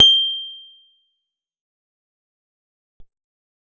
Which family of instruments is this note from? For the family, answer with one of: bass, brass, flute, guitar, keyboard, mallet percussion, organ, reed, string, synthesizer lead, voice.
guitar